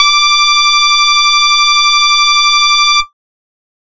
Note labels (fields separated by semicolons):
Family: bass; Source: synthesizer; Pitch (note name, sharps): D6; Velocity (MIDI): 127; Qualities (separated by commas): bright, distorted, multiphonic, tempo-synced